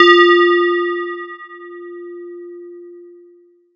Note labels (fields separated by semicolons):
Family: mallet percussion; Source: electronic; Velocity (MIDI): 100; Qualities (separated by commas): multiphonic